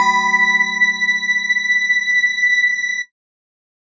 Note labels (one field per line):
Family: mallet percussion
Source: electronic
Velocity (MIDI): 50